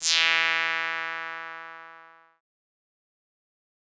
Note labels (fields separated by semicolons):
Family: bass; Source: synthesizer; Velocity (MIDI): 127; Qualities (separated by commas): bright, distorted, fast decay